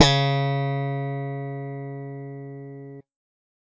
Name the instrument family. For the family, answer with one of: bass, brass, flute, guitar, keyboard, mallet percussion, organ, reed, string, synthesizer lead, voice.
bass